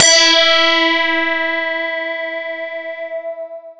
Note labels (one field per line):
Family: mallet percussion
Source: electronic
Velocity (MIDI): 50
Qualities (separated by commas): bright, distorted, long release, non-linear envelope